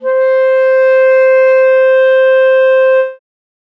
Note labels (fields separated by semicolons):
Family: reed; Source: acoustic; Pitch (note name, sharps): C5; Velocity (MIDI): 100